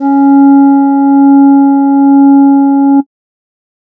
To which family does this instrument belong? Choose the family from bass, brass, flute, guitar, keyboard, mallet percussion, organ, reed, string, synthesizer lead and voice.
flute